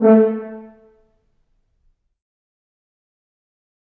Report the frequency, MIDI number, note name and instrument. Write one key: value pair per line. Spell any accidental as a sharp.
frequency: 220 Hz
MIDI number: 57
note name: A3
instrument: acoustic brass instrument